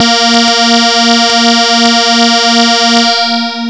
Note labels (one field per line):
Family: bass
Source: synthesizer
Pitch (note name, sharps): A#3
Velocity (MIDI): 127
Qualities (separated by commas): bright, distorted, long release